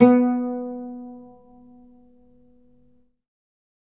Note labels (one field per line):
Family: guitar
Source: acoustic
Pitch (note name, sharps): B3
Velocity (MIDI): 75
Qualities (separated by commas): reverb